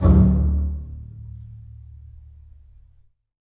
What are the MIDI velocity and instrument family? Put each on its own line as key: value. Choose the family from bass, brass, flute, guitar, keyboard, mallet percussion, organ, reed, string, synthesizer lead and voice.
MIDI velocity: 127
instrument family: string